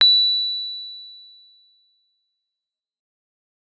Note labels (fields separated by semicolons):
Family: keyboard; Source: electronic; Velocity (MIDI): 75; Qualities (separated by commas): fast decay